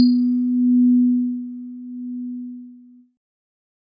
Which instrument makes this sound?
electronic keyboard